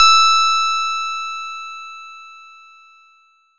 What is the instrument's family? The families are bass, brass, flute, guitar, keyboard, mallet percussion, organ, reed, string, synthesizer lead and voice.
bass